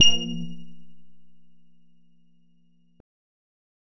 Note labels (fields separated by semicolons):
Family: bass; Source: synthesizer; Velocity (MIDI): 75